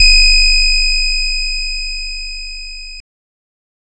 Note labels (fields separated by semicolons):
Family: guitar; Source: synthesizer; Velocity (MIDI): 75; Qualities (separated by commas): bright, distorted